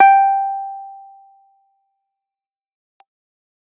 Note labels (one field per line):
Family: keyboard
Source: electronic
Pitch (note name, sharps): G5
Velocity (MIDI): 75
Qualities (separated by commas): fast decay